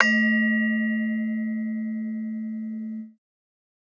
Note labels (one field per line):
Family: mallet percussion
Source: acoustic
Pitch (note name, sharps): A3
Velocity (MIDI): 25